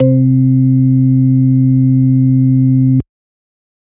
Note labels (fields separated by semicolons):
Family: organ; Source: electronic; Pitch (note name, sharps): C3; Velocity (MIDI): 127